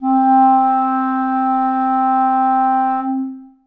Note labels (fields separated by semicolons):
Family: reed; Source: acoustic; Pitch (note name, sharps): C4; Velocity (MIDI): 75; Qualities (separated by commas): dark, long release, reverb